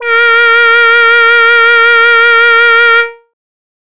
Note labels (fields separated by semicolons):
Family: voice; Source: synthesizer; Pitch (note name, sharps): A#4; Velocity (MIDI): 127